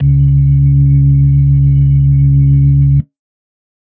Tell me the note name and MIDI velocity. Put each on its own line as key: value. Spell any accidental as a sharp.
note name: C#2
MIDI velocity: 50